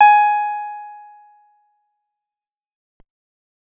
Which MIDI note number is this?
80